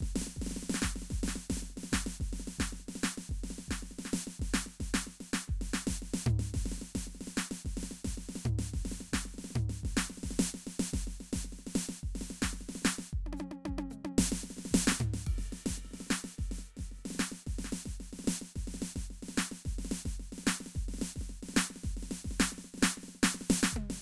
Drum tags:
Brazilian baião
beat
110 BPM
4/4
ride, hi-hat pedal, snare, high tom, mid tom, floor tom, kick

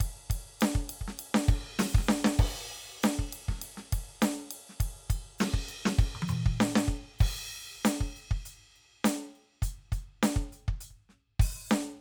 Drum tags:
Latin funk
beat
100 BPM
4/4
crash, ride, ride bell, closed hi-hat, open hi-hat, hi-hat pedal, snare, high tom, mid tom, kick

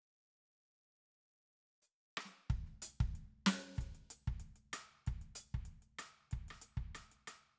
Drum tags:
Brazilian baião
beat
95 BPM
4/4
closed hi-hat, hi-hat pedal, snare, cross-stick, kick

